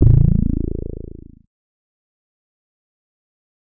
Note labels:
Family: bass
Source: synthesizer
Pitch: A0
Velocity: 50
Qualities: distorted, fast decay

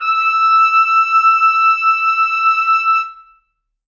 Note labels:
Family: brass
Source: acoustic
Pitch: E6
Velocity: 75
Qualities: reverb

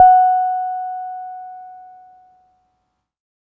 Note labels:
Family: keyboard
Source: electronic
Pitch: F#5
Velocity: 25

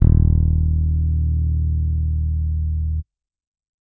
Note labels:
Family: bass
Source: electronic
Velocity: 100

